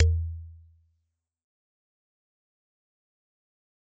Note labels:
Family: mallet percussion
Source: acoustic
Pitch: E2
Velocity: 127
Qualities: fast decay, percussive

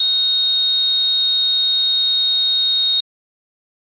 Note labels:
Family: organ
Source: electronic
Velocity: 127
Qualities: bright

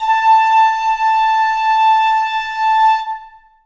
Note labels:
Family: reed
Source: acoustic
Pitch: A5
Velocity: 25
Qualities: reverb

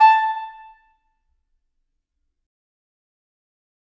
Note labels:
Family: reed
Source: acoustic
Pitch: A5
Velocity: 127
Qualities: fast decay, percussive, reverb

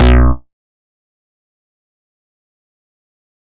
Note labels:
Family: bass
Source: synthesizer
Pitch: B1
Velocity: 100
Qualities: fast decay, percussive

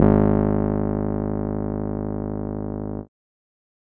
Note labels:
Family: keyboard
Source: electronic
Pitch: G#1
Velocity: 75

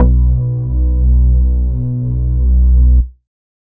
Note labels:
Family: bass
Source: synthesizer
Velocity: 100

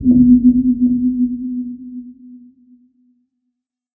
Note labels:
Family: synthesizer lead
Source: synthesizer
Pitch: B3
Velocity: 25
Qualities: dark, non-linear envelope, reverb

